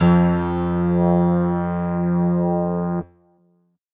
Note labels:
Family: keyboard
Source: electronic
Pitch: F2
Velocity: 127

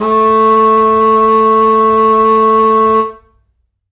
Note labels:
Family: reed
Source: acoustic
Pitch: A3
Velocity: 75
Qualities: distorted, reverb

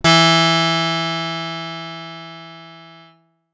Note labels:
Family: guitar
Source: acoustic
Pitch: E3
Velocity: 127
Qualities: bright, distorted

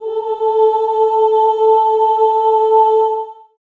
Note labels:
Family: voice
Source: acoustic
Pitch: A4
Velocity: 25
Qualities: long release, reverb

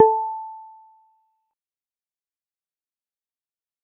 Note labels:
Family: guitar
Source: synthesizer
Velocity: 25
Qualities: fast decay, percussive

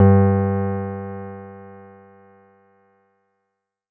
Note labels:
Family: keyboard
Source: electronic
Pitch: G2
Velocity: 50

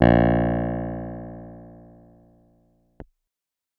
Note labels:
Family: keyboard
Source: electronic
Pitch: A#1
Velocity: 100

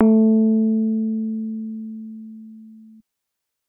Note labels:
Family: keyboard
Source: electronic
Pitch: A3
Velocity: 75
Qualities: dark

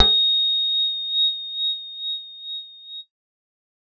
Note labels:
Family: bass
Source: synthesizer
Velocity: 100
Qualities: bright, reverb

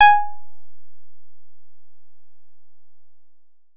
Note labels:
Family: guitar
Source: synthesizer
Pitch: G#5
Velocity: 25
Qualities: long release

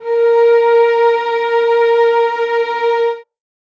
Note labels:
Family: string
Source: acoustic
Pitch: A#4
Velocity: 25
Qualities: reverb

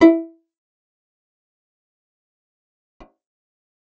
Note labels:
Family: guitar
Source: acoustic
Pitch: E4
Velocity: 127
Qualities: fast decay, percussive, reverb

